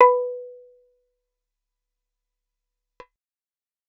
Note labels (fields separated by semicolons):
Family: guitar; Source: acoustic; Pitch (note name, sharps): B4; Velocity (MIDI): 50; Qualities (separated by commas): fast decay, percussive